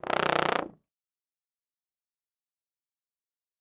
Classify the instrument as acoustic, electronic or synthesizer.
acoustic